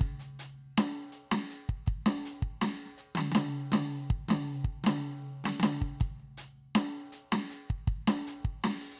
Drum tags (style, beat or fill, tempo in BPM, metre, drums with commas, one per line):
funk
beat
80 BPM
4/4
closed hi-hat, open hi-hat, hi-hat pedal, snare, high tom, kick